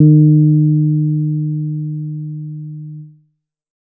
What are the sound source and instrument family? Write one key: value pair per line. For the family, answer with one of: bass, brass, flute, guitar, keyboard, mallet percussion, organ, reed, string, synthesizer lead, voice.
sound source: synthesizer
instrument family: bass